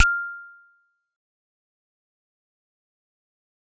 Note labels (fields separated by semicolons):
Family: mallet percussion; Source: acoustic; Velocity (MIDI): 50; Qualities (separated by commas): fast decay, percussive